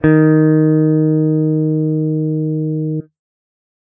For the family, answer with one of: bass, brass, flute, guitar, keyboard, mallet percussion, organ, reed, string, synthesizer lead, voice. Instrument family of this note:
guitar